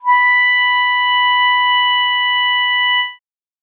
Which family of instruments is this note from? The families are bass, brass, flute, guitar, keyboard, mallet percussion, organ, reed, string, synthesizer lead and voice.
reed